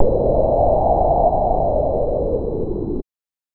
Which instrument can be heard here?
synthesizer bass